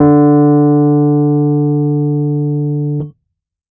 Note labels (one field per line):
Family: keyboard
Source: electronic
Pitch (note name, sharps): D3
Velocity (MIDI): 75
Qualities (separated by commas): dark